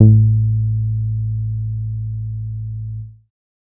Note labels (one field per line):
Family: bass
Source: synthesizer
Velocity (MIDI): 25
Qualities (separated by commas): dark